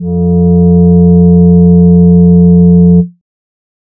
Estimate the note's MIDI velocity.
25